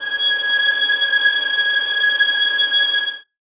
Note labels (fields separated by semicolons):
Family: string; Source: acoustic; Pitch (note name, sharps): G#6; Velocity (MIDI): 50; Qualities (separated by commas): reverb